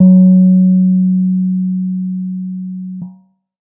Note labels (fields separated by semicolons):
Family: keyboard; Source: electronic; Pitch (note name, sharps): F#3; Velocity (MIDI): 50